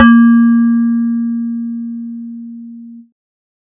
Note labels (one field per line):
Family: bass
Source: synthesizer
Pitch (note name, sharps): A#3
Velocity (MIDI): 25